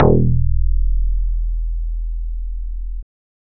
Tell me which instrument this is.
synthesizer bass